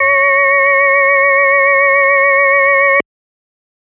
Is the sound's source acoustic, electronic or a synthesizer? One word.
electronic